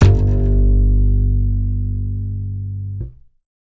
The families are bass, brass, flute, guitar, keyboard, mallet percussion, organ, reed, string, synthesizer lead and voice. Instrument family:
bass